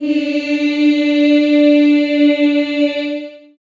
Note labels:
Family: voice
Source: acoustic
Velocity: 127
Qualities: long release, reverb

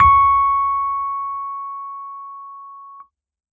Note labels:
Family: keyboard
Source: electronic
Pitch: C#6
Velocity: 127

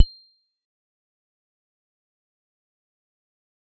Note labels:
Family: guitar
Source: electronic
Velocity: 25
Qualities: bright, fast decay, percussive, reverb

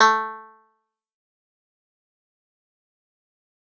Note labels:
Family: guitar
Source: acoustic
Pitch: A3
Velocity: 25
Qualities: bright, fast decay, percussive

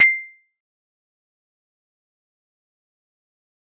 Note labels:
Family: mallet percussion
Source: acoustic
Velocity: 100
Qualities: fast decay, percussive

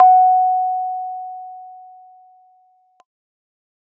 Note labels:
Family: keyboard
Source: electronic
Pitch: F#5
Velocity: 50

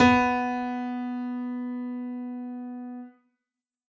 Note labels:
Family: keyboard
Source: acoustic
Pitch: B3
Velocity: 127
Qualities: bright

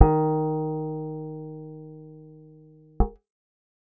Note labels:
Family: guitar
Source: acoustic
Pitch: D#3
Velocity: 50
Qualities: dark

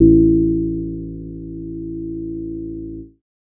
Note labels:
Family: bass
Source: synthesizer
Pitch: A1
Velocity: 127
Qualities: dark

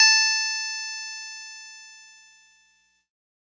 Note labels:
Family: keyboard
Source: electronic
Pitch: A5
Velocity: 127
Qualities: bright, distorted

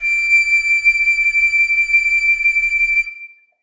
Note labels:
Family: flute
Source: acoustic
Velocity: 25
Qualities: reverb

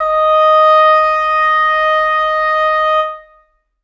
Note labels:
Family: reed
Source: acoustic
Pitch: D#5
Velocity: 127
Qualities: reverb

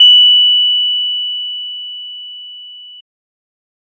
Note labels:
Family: bass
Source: synthesizer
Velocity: 50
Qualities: bright

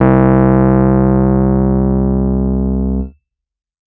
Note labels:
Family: keyboard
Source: electronic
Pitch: C2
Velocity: 127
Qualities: distorted

